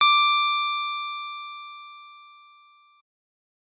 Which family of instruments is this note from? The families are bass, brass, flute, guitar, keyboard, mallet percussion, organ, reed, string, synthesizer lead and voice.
keyboard